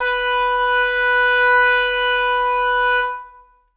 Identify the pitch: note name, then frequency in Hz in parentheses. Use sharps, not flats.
B4 (493.9 Hz)